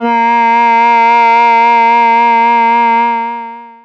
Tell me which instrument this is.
synthesizer voice